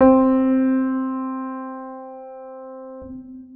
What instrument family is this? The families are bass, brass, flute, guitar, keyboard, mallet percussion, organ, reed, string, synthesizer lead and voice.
organ